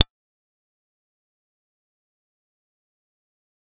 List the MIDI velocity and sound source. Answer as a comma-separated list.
25, synthesizer